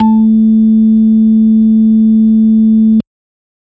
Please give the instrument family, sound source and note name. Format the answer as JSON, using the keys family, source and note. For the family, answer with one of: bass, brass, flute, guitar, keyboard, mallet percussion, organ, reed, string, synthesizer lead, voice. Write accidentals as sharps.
{"family": "organ", "source": "electronic", "note": "A3"}